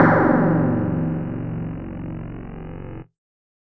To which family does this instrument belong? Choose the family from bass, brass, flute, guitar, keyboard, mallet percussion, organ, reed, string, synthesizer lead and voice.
mallet percussion